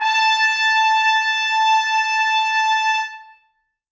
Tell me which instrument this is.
acoustic brass instrument